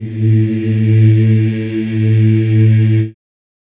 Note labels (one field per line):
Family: voice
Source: acoustic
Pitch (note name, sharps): A2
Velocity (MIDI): 25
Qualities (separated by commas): reverb